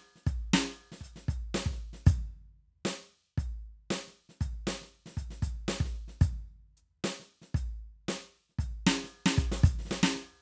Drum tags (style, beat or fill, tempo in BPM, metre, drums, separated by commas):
funk, beat, 115 BPM, 4/4, closed hi-hat, hi-hat pedal, snare, kick